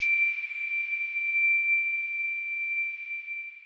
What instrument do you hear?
electronic mallet percussion instrument